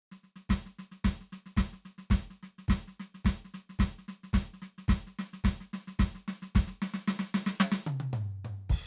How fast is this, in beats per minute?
110 BPM